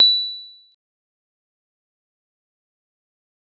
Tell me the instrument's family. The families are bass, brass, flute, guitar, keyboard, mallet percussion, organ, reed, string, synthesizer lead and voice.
guitar